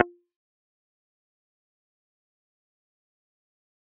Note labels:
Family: bass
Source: synthesizer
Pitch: F4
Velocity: 127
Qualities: fast decay, percussive

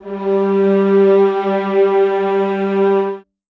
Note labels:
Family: string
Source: acoustic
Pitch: G3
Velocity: 75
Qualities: reverb

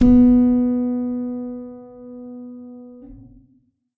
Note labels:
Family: keyboard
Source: acoustic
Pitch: B3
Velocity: 50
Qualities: dark, reverb

